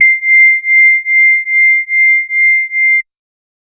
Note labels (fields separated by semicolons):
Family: organ; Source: electronic; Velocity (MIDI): 25